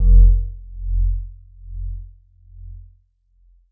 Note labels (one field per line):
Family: mallet percussion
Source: electronic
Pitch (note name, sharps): F1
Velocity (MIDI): 50